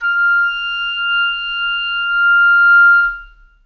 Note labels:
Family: reed; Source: acoustic; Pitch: F6; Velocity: 25; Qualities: long release, reverb

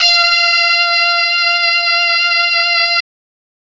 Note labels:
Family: brass; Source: electronic; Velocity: 127

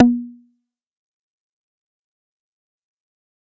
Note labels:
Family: bass; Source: synthesizer; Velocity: 25; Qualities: distorted, fast decay, percussive

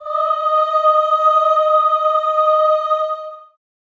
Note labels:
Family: voice; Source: acoustic; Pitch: D#5; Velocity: 127; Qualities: long release, reverb

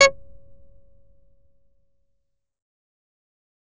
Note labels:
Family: bass; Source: synthesizer; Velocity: 100; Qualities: distorted, fast decay, percussive

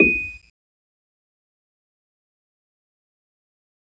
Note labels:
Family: keyboard; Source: electronic; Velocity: 25; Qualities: fast decay, percussive

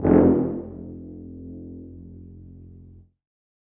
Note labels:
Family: brass; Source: acoustic; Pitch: F1; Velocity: 25; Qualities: bright, reverb

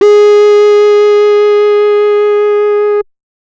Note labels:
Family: bass; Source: synthesizer; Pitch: G#4; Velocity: 25; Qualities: distorted

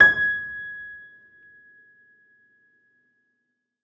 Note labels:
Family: keyboard; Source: acoustic; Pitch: G#6; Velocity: 75; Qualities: reverb

